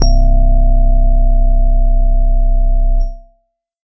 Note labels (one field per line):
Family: keyboard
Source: electronic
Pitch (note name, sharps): C1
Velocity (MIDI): 127